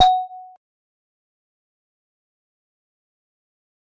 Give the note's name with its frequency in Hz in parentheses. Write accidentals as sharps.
F#5 (740 Hz)